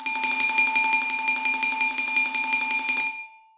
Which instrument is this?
acoustic mallet percussion instrument